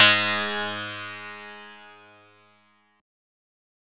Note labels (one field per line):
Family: synthesizer lead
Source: synthesizer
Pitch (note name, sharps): G#2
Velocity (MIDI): 127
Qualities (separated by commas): bright, distorted